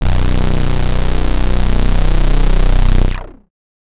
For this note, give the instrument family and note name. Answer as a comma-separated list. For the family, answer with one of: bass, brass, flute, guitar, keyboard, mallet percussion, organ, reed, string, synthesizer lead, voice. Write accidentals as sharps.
bass, B0